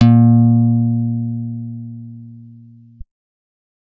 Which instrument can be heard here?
acoustic guitar